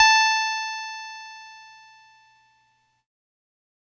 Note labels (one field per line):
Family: keyboard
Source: electronic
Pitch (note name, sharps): A5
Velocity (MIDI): 50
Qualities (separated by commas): bright, distorted